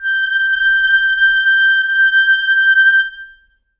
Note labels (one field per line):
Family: reed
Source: acoustic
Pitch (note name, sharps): G6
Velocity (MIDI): 50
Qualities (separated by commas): reverb